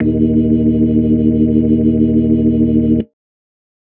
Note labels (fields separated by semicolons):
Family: organ; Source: electronic; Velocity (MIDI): 50